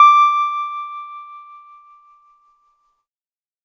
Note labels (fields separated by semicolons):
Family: keyboard; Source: electronic; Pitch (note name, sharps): D6; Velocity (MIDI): 25